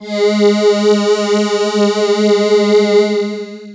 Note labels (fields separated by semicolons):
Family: voice; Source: synthesizer; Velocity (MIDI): 75; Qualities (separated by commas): distorted, long release